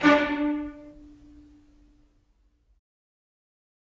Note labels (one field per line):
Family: string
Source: acoustic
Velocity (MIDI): 50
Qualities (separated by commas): reverb